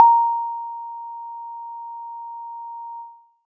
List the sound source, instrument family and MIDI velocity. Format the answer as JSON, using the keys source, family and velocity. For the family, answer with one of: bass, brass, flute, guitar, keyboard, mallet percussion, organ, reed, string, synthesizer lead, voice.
{"source": "synthesizer", "family": "guitar", "velocity": 25}